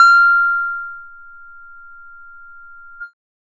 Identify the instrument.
synthesizer bass